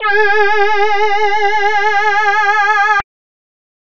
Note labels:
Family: voice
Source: synthesizer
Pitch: G#4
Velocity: 100

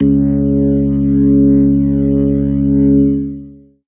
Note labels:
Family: organ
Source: electronic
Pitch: C#2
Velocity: 50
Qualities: distorted, long release

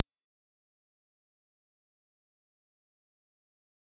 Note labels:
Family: mallet percussion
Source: acoustic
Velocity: 25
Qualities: bright, fast decay, percussive

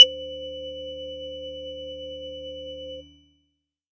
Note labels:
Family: bass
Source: synthesizer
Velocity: 25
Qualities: multiphonic

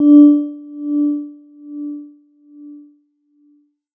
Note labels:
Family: mallet percussion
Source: electronic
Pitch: D4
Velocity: 75

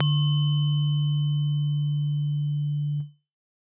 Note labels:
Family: keyboard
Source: acoustic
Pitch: D3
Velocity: 25

